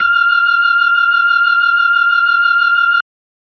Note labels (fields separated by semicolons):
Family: organ; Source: electronic; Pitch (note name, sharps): F6; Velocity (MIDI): 25; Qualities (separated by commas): bright